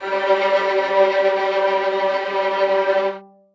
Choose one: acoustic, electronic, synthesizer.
acoustic